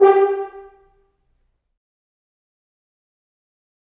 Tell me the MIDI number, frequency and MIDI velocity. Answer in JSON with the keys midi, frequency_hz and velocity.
{"midi": 67, "frequency_hz": 392, "velocity": 75}